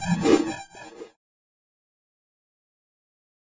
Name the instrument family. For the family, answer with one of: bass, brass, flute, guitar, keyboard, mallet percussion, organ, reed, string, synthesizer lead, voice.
keyboard